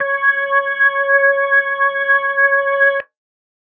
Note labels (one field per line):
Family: organ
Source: electronic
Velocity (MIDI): 25